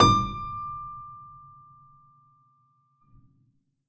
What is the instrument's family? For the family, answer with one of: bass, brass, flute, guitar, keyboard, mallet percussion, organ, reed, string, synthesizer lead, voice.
keyboard